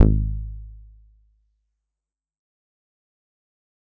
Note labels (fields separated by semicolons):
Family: bass; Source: synthesizer; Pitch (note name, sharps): G#1; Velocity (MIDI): 50; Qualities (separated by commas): dark, distorted, fast decay